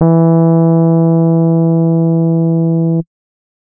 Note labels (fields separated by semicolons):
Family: keyboard; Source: electronic; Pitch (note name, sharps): E3; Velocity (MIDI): 100; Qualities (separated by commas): dark